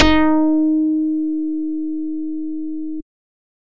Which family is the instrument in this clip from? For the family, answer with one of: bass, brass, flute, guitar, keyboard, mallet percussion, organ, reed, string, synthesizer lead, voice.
bass